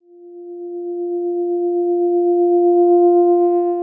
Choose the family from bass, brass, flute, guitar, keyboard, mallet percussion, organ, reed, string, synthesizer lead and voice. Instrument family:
guitar